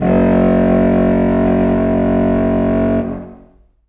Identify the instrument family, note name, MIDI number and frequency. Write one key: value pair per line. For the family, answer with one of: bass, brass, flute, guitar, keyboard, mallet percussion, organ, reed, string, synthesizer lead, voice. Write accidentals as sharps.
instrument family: reed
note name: F#1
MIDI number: 30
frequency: 46.25 Hz